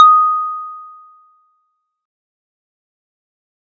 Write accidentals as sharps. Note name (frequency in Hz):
D#6 (1245 Hz)